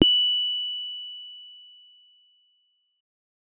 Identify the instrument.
electronic keyboard